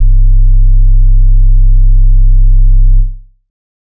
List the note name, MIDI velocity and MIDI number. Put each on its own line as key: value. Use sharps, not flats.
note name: C1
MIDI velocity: 25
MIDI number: 24